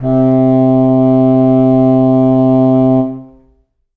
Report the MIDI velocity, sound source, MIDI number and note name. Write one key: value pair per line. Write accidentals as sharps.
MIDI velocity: 25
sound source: acoustic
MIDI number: 48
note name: C3